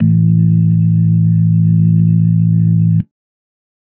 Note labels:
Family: organ; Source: electronic; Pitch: A1; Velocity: 100; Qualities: dark

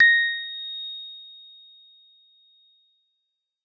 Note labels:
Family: mallet percussion; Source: acoustic; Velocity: 75; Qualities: bright

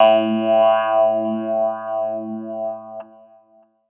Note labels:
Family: keyboard; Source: electronic; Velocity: 75

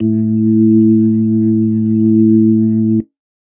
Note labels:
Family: organ; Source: electronic; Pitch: A2; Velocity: 50; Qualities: dark

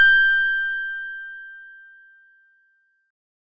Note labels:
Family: organ; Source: electronic; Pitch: G6; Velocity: 100

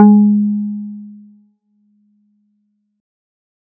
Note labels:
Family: guitar; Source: synthesizer; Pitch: G#3; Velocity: 25; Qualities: dark

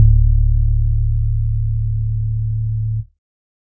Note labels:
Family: organ; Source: electronic; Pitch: D1; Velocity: 25; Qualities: dark

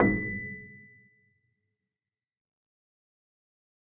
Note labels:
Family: keyboard; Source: acoustic; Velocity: 25; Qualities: reverb

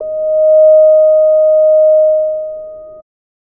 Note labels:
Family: bass; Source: synthesizer; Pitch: D#5; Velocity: 50; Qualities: distorted

